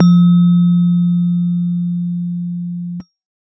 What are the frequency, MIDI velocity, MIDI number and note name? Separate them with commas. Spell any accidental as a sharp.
174.6 Hz, 75, 53, F3